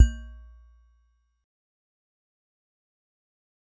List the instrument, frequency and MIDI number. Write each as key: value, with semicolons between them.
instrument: acoustic mallet percussion instrument; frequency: 58.27 Hz; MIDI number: 34